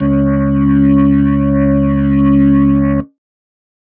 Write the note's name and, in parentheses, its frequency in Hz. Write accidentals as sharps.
C#2 (69.3 Hz)